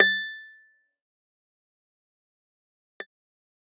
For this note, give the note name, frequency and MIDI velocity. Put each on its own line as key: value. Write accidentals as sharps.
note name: A6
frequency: 1760 Hz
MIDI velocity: 75